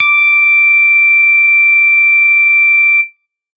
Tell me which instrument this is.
synthesizer bass